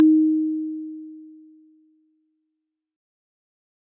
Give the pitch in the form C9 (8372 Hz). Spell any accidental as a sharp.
D#4 (311.1 Hz)